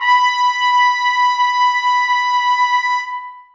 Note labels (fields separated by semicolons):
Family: brass; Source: acoustic; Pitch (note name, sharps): B5; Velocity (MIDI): 127; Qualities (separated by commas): bright, long release, reverb